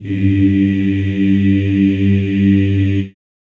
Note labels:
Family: voice; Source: acoustic; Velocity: 50; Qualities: reverb

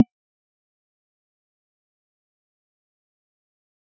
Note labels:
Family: mallet percussion; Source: acoustic; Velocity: 25; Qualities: fast decay, percussive

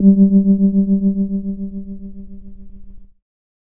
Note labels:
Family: keyboard; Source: electronic; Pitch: G3; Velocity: 25; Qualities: dark

